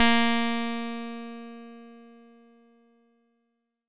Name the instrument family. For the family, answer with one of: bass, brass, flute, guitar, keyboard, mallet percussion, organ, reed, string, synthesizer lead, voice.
bass